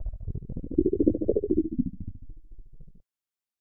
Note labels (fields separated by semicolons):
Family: keyboard; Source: electronic; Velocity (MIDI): 50; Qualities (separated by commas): distorted, non-linear envelope